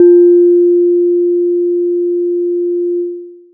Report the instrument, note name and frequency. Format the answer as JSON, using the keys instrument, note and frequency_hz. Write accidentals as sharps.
{"instrument": "acoustic mallet percussion instrument", "note": "F4", "frequency_hz": 349.2}